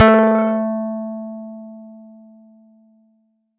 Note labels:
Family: guitar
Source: electronic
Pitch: A3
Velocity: 75

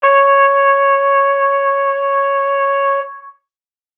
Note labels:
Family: brass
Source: acoustic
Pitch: C#5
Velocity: 25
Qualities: distorted

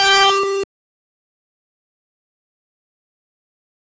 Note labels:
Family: bass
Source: synthesizer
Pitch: G4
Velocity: 75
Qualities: bright, distorted, fast decay

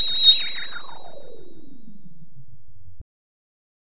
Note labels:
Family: bass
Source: synthesizer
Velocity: 127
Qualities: bright, distorted

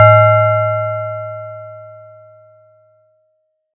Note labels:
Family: mallet percussion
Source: acoustic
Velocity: 127

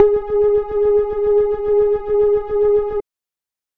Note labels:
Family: bass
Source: synthesizer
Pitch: G#4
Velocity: 25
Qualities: dark

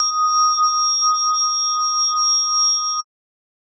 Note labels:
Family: mallet percussion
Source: synthesizer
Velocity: 75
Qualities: bright, multiphonic, non-linear envelope

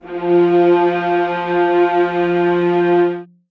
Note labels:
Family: string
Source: acoustic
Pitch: F3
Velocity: 50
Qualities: reverb

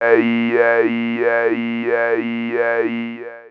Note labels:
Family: voice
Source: synthesizer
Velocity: 25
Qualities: long release, non-linear envelope, tempo-synced

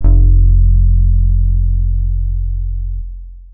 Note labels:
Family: guitar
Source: electronic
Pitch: F1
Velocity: 50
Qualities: distorted, long release

